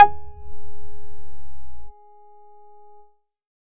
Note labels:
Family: bass; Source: synthesizer; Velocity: 50; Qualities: distorted

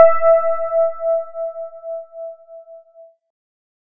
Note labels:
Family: keyboard; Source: electronic; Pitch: E5; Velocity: 75

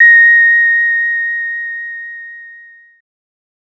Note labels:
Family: bass; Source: synthesizer; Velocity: 75

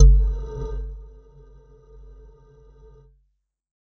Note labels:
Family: mallet percussion; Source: electronic; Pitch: G1; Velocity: 100; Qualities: dark, non-linear envelope

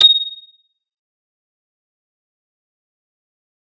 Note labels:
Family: guitar; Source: electronic; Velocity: 25; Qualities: bright, fast decay, multiphonic, non-linear envelope, percussive

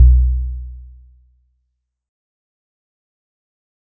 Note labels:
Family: guitar; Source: synthesizer; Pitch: B1; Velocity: 50; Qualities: dark, fast decay

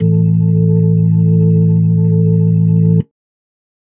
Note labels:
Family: organ; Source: electronic; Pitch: A1; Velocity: 50; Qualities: dark

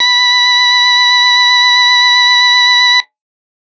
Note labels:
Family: organ; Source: electronic; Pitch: B5; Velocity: 127

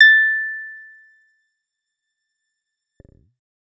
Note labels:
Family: bass; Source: synthesizer; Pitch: A6; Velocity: 75

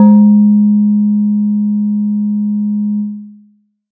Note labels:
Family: mallet percussion; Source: acoustic; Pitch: G#3; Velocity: 75; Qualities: long release

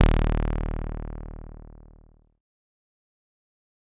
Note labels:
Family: bass; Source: synthesizer; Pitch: D#1; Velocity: 127; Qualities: bright, distorted, fast decay

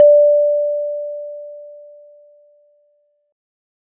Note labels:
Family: mallet percussion; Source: acoustic; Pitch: D5; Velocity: 25

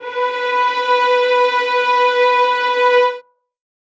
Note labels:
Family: string; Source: acoustic; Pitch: B4; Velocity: 25; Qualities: reverb

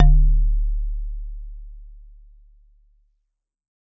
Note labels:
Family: mallet percussion; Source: acoustic; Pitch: D1; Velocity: 75; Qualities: dark

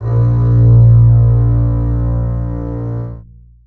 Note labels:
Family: string; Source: acoustic; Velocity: 25; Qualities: long release, reverb

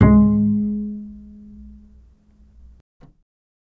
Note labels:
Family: bass; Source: electronic; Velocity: 75; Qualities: reverb

